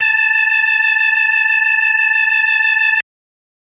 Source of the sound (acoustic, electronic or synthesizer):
electronic